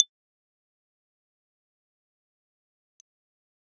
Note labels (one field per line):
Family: keyboard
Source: electronic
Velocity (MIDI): 50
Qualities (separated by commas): fast decay, percussive